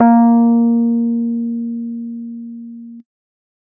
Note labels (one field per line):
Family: keyboard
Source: electronic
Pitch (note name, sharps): A#3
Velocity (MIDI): 50